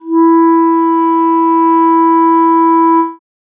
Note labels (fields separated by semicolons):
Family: reed; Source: acoustic; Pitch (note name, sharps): E4; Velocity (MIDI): 50; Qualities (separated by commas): dark